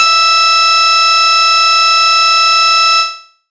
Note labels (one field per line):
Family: bass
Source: synthesizer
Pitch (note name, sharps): E6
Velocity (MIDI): 75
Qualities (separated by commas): bright, distorted